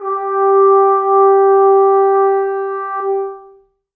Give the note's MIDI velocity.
50